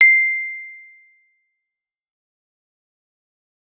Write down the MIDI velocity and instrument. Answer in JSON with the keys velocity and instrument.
{"velocity": 50, "instrument": "electronic guitar"}